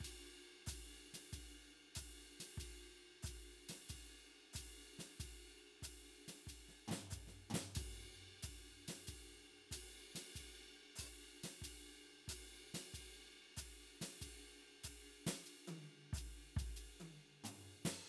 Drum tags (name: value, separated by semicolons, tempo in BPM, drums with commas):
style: jazz; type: beat; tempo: 93 BPM; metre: 4/4; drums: crash, ride, hi-hat pedal, snare, high tom, floor tom, kick